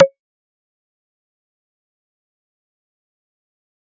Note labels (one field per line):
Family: mallet percussion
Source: electronic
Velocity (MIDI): 100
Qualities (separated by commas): fast decay, percussive